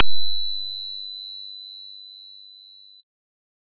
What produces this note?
synthesizer bass